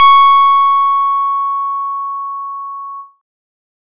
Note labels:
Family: bass; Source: synthesizer; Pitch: C#6; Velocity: 127

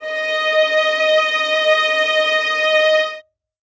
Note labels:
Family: string; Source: acoustic; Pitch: D#5; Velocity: 75; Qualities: reverb

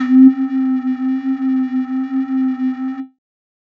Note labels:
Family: flute; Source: synthesizer; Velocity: 50; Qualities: distorted

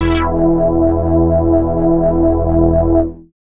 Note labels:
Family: bass; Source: synthesizer; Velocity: 127; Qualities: bright, distorted

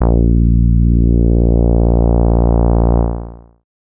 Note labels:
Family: bass; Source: synthesizer; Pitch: A#1; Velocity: 100; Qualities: distorted, long release

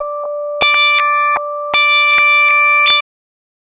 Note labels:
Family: bass; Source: synthesizer; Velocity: 100; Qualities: tempo-synced

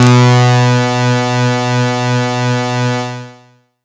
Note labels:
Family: bass; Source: synthesizer; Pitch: B2; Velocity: 75; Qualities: bright, distorted, long release

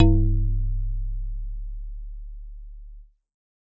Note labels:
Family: mallet percussion; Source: acoustic; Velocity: 127

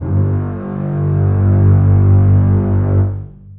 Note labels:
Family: string; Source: acoustic; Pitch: G1; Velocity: 75; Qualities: long release, reverb

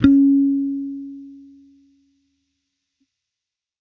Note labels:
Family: bass; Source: electronic; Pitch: C#4; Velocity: 50

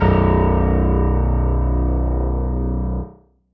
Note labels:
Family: keyboard; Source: electronic; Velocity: 100

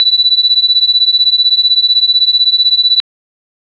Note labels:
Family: organ; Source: electronic; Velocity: 100; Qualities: bright

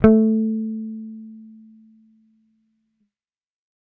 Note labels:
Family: bass; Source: electronic; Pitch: A3; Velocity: 75

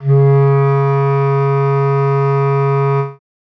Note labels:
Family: reed; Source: acoustic; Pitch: C#3; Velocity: 100; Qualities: dark

